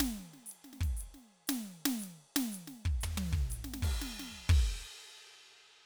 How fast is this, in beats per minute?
120 BPM